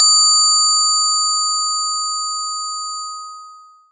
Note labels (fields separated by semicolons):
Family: mallet percussion; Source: acoustic; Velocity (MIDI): 75; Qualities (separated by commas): bright, distorted, long release